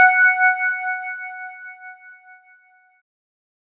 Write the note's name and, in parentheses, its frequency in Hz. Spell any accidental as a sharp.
F#5 (740 Hz)